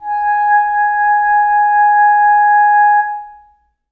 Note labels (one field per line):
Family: reed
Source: acoustic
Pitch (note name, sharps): G#5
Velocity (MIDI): 25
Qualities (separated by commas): long release, reverb